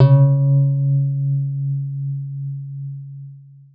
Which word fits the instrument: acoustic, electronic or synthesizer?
electronic